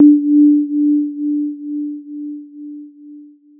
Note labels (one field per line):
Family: keyboard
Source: electronic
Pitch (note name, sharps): D4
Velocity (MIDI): 127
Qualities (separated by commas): dark, long release